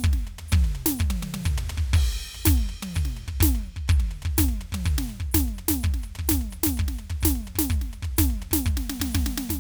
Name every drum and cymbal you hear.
crash, hi-hat pedal, snare, high tom, floor tom and kick